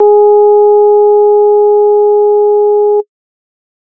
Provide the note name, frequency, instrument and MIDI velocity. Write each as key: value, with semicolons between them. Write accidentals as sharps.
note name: G#4; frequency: 415.3 Hz; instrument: electronic organ; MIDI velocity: 75